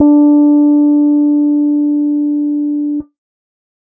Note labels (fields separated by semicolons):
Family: keyboard; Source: electronic; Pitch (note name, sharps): D4; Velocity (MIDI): 75